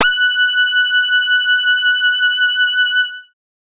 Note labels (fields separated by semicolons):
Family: bass; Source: synthesizer; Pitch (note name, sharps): F#6; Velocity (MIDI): 127; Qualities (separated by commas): multiphonic